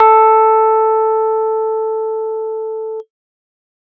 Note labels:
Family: keyboard; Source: electronic; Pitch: A4; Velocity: 100

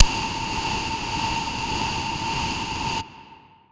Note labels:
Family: flute; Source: acoustic; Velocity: 127; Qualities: distorted

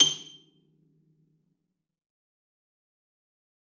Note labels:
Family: string; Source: acoustic; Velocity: 127; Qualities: fast decay, percussive, reverb

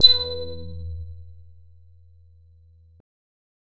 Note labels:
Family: bass; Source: synthesizer; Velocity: 100; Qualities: bright, distorted

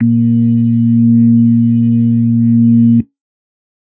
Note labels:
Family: organ; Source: electronic; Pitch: A#2; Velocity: 50; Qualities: dark

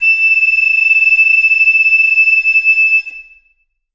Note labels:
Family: reed; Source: acoustic; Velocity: 127; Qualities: bright, reverb

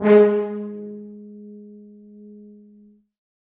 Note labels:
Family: brass; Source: acoustic; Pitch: G#3; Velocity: 75; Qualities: reverb

